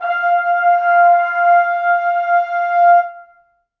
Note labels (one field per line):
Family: brass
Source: acoustic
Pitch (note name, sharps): F5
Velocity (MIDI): 50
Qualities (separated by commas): reverb